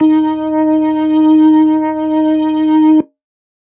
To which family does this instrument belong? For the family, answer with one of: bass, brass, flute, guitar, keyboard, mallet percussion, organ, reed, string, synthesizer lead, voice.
organ